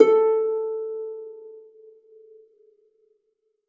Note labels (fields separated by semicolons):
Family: string; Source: acoustic; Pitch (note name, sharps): A4; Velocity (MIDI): 50; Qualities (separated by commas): reverb